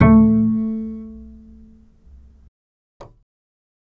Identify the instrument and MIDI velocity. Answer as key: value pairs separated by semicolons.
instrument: electronic bass; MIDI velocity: 50